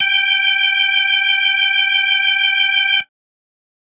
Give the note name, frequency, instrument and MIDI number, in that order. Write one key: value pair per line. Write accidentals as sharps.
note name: G5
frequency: 784 Hz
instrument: electronic organ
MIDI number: 79